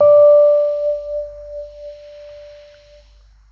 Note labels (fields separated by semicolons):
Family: keyboard; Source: electronic; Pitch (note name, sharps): D5; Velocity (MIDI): 25